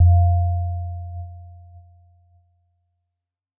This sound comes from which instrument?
electronic keyboard